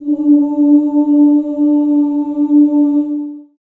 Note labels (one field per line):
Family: voice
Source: acoustic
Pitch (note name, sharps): D4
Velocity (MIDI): 100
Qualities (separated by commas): dark, long release, reverb